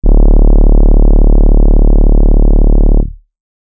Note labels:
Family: keyboard; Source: electronic; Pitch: D1; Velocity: 100; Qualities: dark

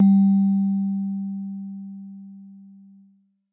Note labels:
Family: mallet percussion; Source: acoustic; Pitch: G3; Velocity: 75

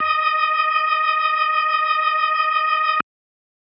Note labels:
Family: organ; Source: electronic; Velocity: 127

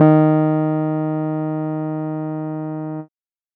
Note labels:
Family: keyboard; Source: electronic; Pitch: D#3; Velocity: 127

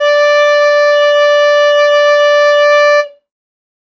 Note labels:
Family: flute; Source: acoustic; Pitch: D5; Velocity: 50

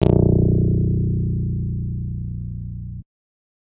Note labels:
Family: keyboard; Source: electronic; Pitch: A#0; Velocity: 127; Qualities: distorted

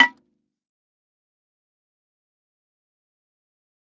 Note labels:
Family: mallet percussion; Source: acoustic; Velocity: 127; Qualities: fast decay, percussive, reverb

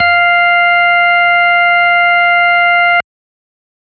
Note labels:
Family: organ; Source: electronic; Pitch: F5; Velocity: 50

